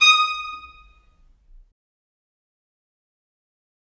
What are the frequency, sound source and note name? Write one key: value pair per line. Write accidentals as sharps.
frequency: 1245 Hz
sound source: acoustic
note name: D#6